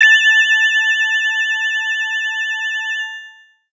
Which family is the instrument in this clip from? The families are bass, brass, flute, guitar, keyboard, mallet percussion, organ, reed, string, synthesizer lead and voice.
organ